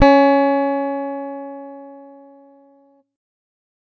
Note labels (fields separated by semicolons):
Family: guitar; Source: electronic; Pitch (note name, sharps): C#4; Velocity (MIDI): 50